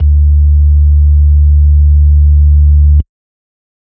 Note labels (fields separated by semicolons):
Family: organ; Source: electronic; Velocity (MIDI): 25; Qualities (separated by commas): dark